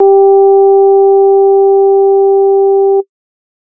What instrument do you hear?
electronic organ